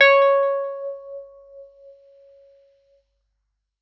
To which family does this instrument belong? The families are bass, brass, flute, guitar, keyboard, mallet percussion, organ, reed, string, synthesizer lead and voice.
keyboard